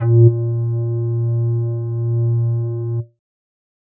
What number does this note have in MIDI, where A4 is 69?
46